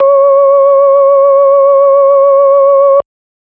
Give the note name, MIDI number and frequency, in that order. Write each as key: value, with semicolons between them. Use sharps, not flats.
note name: C#5; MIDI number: 73; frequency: 554.4 Hz